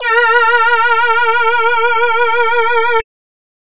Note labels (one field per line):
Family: voice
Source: synthesizer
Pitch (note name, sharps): A#4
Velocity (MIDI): 75